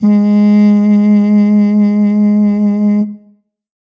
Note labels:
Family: brass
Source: acoustic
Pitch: G#3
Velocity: 50

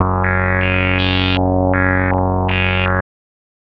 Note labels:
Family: bass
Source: synthesizer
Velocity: 75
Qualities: tempo-synced

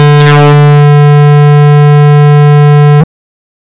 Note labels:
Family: bass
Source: synthesizer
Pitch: D3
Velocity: 127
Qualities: bright, distorted, non-linear envelope

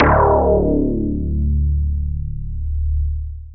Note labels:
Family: synthesizer lead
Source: synthesizer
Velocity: 75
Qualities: long release

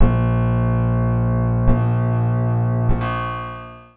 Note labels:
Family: guitar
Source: acoustic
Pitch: A#1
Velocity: 100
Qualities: reverb

